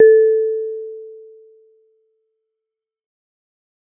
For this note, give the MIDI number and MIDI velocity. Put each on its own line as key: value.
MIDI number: 69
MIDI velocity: 25